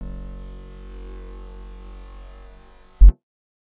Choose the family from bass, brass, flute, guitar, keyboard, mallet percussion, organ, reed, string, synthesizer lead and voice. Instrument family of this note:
guitar